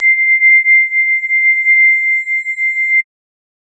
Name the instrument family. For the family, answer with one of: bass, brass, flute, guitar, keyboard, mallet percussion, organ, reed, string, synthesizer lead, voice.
mallet percussion